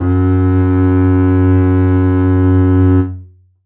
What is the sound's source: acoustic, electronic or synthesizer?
acoustic